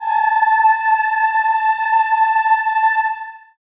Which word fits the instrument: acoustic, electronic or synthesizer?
acoustic